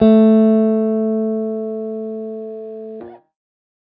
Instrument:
electronic guitar